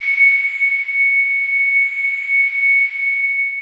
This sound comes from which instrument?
electronic mallet percussion instrument